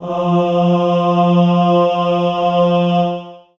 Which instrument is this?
acoustic voice